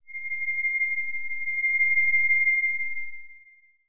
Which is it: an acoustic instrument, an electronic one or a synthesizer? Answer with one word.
synthesizer